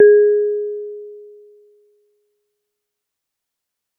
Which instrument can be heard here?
acoustic mallet percussion instrument